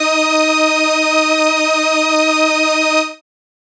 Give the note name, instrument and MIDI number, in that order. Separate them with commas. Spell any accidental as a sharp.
D#4, synthesizer keyboard, 63